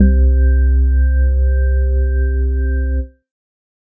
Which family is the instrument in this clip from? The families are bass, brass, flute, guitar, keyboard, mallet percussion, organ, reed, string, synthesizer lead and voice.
organ